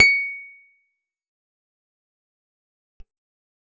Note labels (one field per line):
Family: guitar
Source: acoustic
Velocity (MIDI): 100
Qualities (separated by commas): fast decay, percussive